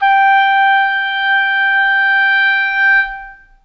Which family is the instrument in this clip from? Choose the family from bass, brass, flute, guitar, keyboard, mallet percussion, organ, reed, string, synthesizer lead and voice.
reed